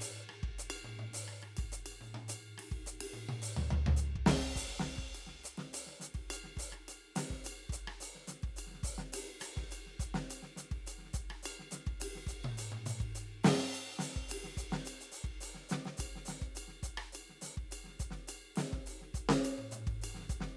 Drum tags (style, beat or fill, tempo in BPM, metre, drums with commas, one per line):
Afro-Cuban
beat
105 BPM
4/4
crash, ride, ride bell, closed hi-hat, open hi-hat, hi-hat pedal, snare, cross-stick, high tom, floor tom, kick